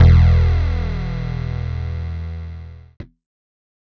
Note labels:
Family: keyboard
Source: electronic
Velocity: 100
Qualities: distorted

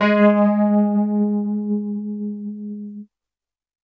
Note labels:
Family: keyboard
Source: electronic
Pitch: G#3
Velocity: 127

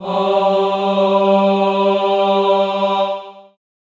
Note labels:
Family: voice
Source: acoustic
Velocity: 75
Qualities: long release, reverb

